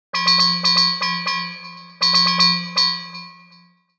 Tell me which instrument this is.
synthesizer mallet percussion instrument